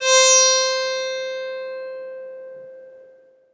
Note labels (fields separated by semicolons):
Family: guitar; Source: acoustic; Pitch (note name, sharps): C5; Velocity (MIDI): 127; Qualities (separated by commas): bright, reverb